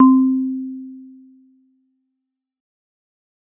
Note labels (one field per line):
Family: mallet percussion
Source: acoustic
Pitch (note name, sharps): C4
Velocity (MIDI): 100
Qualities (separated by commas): dark, fast decay, reverb